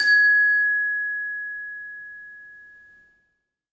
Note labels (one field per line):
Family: mallet percussion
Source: acoustic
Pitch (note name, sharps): G#6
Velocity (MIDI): 50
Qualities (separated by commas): bright, reverb